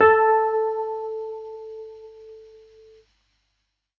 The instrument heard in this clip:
electronic keyboard